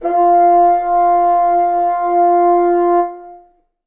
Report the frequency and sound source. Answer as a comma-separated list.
349.2 Hz, acoustic